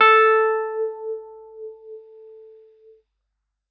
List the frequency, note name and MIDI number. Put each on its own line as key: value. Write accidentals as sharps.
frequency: 440 Hz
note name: A4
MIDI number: 69